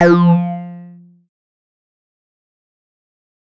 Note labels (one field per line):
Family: bass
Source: synthesizer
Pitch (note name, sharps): F3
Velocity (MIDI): 75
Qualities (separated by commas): distorted, fast decay